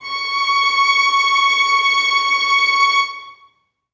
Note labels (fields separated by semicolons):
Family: string; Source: acoustic; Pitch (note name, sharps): C#6; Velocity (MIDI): 25; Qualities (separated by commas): reverb